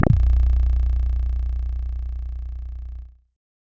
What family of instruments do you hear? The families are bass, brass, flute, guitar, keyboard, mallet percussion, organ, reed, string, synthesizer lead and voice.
bass